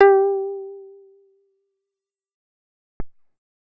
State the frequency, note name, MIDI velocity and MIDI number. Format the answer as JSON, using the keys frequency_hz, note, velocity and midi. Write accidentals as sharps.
{"frequency_hz": 392, "note": "G4", "velocity": 25, "midi": 67}